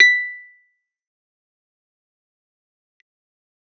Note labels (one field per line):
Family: keyboard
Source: electronic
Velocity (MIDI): 100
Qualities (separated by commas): fast decay, percussive